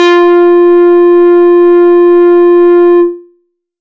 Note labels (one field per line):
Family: bass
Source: synthesizer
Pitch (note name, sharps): F4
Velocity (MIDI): 127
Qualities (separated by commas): distorted, tempo-synced